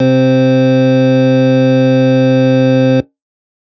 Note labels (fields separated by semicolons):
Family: organ; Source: electronic; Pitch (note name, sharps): C3; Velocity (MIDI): 127; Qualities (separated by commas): distorted